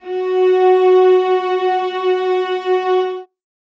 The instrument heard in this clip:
acoustic string instrument